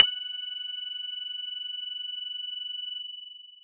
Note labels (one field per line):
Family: mallet percussion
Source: electronic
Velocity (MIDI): 100